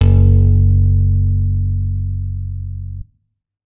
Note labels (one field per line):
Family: guitar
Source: electronic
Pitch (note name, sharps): F#1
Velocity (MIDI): 75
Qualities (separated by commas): reverb